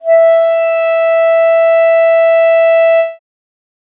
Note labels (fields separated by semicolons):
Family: reed; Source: acoustic; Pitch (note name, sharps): E5; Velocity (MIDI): 25; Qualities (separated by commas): dark